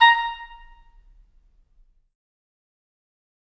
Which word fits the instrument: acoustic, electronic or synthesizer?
acoustic